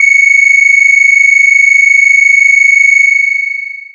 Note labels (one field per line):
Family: bass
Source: synthesizer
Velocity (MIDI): 100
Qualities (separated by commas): bright, distorted, long release